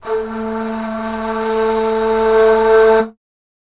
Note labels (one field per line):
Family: flute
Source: acoustic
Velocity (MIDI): 25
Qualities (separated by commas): multiphonic